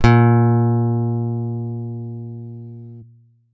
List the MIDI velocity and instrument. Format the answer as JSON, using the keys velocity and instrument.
{"velocity": 100, "instrument": "electronic guitar"}